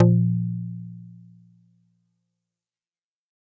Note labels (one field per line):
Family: mallet percussion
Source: acoustic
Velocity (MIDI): 100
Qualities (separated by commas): fast decay, multiphonic